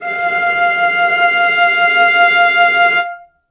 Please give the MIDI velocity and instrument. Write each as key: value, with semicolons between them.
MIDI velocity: 25; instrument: acoustic string instrument